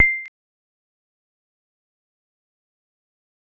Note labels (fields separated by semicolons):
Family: mallet percussion; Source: acoustic; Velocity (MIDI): 25; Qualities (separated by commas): fast decay, percussive